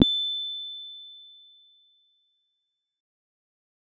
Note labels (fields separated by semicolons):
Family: keyboard; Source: electronic; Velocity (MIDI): 25; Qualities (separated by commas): fast decay